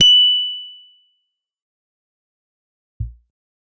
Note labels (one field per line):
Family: guitar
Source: electronic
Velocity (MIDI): 25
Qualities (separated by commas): bright, distorted, fast decay